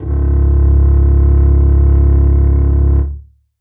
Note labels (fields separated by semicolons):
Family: string; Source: acoustic; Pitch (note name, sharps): C#1; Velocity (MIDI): 25; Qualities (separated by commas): reverb